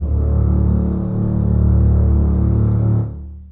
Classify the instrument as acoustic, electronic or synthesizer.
acoustic